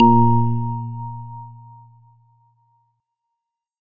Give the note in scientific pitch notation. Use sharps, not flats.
A#2